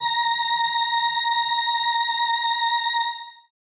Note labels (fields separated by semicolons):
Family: keyboard; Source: synthesizer; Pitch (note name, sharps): A#5; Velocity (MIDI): 25; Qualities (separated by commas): bright